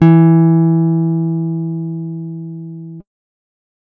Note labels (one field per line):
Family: guitar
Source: acoustic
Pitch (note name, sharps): E3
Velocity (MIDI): 25